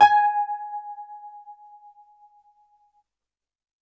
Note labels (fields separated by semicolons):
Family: keyboard; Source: electronic; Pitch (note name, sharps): G#5; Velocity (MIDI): 127